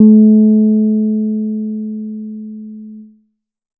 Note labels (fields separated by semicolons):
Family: bass; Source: synthesizer; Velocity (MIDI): 50; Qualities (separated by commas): dark